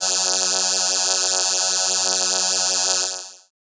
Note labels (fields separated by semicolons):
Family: keyboard; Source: synthesizer; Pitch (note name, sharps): F#2; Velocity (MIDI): 100; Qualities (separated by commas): bright